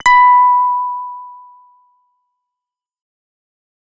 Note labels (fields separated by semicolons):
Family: bass; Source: synthesizer; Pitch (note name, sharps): B5; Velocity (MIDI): 25; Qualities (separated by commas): distorted, fast decay